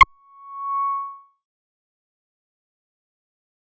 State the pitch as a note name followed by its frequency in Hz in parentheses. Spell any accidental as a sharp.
C#6 (1109 Hz)